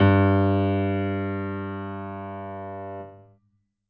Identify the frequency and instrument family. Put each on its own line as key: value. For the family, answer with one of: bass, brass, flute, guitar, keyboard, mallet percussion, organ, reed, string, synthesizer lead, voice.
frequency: 98 Hz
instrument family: keyboard